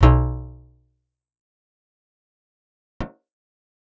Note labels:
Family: guitar; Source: acoustic; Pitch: B1; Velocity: 50; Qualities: fast decay, percussive, reverb

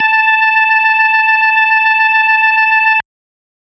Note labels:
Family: organ; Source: electronic; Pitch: A5; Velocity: 25; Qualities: distorted

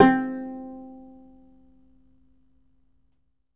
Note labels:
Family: guitar; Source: acoustic; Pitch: C4; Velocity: 75; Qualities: reverb

